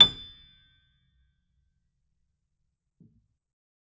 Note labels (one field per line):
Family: keyboard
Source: acoustic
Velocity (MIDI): 100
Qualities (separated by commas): percussive